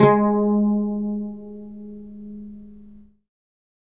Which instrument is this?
acoustic guitar